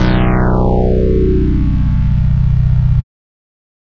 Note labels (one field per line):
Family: bass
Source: synthesizer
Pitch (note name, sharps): B-1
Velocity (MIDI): 100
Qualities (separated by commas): bright, distorted